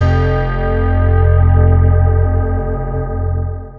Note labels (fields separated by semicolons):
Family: guitar; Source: electronic; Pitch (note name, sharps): F1; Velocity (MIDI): 50; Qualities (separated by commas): long release, multiphonic, non-linear envelope